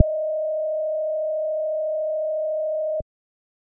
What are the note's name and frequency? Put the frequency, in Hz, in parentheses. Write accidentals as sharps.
D#5 (622.3 Hz)